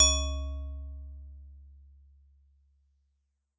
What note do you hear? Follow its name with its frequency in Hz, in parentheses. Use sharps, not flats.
C#2 (69.3 Hz)